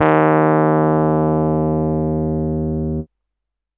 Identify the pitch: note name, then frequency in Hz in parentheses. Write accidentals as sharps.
D#2 (77.78 Hz)